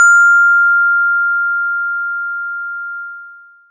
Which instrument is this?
electronic mallet percussion instrument